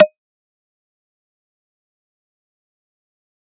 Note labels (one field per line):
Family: mallet percussion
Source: electronic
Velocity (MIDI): 100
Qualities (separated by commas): fast decay, percussive